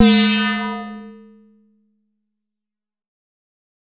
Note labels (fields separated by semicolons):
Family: bass; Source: synthesizer; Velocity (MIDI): 50; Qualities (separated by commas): bright, distorted, fast decay